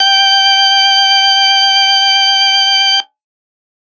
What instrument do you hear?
electronic organ